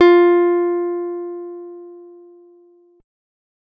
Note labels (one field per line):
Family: guitar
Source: acoustic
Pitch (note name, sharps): F4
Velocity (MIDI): 75